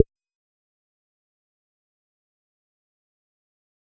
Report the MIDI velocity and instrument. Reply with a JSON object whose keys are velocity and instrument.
{"velocity": 50, "instrument": "synthesizer bass"}